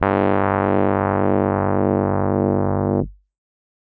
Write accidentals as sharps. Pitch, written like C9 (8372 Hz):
G1 (49 Hz)